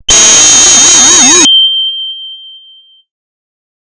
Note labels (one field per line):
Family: guitar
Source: electronic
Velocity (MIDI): 100